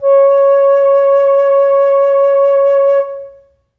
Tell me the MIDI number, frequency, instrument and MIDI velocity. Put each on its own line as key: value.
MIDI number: 73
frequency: 554.4 Hz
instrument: acoustic flute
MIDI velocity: 25